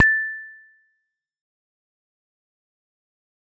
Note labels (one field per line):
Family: mallet percussion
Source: acoustic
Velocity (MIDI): 127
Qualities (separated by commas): fast decay, percussive